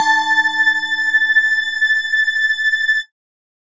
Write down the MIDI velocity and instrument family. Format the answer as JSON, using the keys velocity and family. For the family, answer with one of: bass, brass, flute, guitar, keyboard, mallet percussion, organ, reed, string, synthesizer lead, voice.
{"velocity": 50, "family": "mallet percussion"}